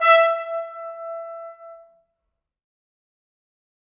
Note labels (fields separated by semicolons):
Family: brass; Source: acoustic; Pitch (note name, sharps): E5; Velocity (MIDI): 75; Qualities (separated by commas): bright, fast decay, reverb